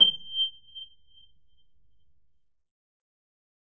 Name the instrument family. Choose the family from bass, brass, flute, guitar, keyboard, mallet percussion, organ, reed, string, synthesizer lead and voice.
keyboard